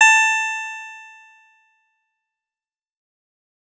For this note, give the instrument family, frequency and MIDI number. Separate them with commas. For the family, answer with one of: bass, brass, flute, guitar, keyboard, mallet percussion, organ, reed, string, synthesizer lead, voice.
guitar, 880 Hz, 81